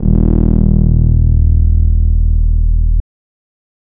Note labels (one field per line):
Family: bass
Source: synthesizer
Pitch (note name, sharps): D#1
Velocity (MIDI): 75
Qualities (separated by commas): distorted, non-linear envelope